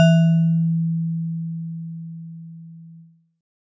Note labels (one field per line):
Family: mallet percussion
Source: acoustic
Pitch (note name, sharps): E3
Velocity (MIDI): 75